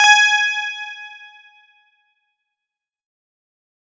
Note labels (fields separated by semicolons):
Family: guitar; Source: electronic; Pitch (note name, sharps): G#5; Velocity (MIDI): 75; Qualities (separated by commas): fast decay